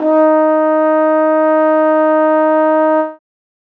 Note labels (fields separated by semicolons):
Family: brass; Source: acoustic; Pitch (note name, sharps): D#4; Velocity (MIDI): 75